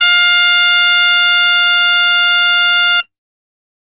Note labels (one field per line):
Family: flute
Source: acoustic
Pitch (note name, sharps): F5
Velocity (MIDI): 25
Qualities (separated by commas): bright, reverb